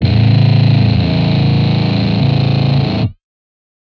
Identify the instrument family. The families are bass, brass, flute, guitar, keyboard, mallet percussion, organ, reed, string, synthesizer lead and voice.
guitar